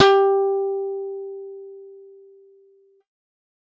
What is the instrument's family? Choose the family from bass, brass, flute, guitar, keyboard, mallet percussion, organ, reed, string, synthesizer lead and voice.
guitar